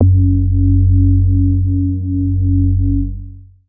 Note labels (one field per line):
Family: bass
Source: synthesizer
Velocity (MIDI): 25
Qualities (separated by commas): dark, long release, multiphonic